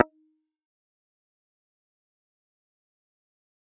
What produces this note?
synthesizer bass